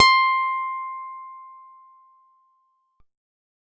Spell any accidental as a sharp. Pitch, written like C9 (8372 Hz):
C6 (1047 Hz)